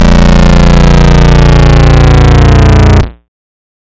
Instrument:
synthesizer bass